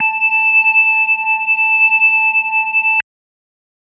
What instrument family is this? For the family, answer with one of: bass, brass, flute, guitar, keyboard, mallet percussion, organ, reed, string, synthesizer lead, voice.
organ